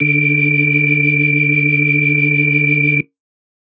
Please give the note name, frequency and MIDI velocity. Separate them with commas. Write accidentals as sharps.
D3, 146.8 Hz, 100